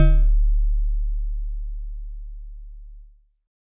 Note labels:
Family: mallet percussion; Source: acoustic; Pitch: D1; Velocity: 25

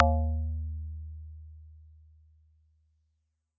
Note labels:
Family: guitar; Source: synthesizer; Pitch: D#2; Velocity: 127; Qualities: dark

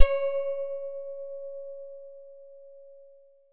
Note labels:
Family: guitar; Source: synthesizer; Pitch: C#5; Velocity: 75; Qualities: bright

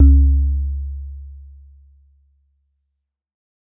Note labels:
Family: mallet percussion; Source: acoustic; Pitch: C#2; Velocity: 127; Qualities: dark

